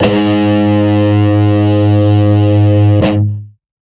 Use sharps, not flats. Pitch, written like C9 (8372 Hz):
G#2 (103.8 Hz)